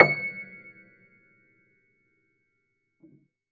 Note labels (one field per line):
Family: keyboard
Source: acoustic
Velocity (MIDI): 100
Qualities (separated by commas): percussive, reverb